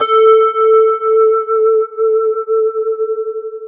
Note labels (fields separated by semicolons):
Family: guitar; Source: electronic; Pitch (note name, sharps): A4; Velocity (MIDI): 127; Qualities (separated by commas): long release, multiphonic, non-linear envelope